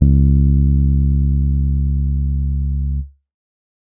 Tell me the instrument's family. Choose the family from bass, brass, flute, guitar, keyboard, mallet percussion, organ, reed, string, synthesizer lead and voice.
keyboard